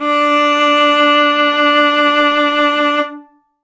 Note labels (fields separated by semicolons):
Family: string; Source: acoustic; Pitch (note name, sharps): D4; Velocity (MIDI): 100; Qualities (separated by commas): reverb